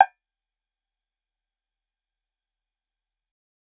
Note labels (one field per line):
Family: bass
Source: synthesizer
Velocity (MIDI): 100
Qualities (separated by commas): fast decay, percussive